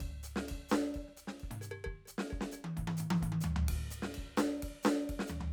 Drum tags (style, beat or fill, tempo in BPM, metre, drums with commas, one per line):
Dominican merengue
beat
130 BPM
4/4
ride, ride bell, hi-hat pedal, percussion, snare, high tom, mid tom, floor tom, kick